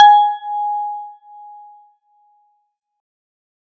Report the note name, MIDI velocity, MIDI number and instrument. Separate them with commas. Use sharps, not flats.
G#5, 25, 80, synthesizer guitar